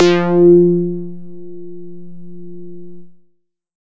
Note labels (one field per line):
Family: bass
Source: synthesizer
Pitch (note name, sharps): F3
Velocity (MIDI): 50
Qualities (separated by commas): distorted